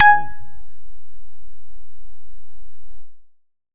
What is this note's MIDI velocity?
25